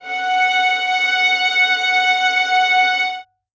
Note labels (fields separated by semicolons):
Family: string; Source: acoustic; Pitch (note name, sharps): F#5; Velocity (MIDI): 25; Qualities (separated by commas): reverb